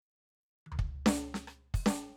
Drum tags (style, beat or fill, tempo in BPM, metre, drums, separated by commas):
Afro-Cuban rumba, fill, 110 BPM, 4/4, open hi-hat, hi-hat pedal, snare, cross-stick, high tom, floor tom, kick